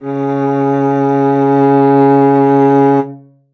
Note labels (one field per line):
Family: string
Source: acoustic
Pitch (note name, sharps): C#3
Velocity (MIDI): 25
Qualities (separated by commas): reverb